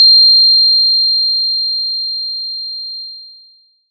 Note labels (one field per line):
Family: mallet percussion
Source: electronic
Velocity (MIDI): 50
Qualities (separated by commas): bright, long release, multiphonic